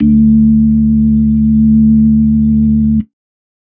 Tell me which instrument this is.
electronic organ